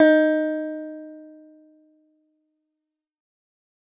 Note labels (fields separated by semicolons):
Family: guitar; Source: synthesizer; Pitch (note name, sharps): D#4; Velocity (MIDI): 100